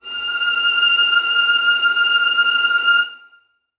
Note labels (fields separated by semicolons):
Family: string; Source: acoustic; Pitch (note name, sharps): F6; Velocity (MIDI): 50; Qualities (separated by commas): bright, reverb